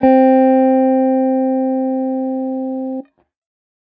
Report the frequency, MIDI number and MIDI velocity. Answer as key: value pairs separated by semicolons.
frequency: 261.6 Hz; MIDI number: 60; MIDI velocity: 25